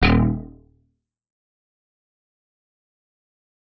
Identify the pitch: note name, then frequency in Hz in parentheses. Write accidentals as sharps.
D#1 (38.89 Hz)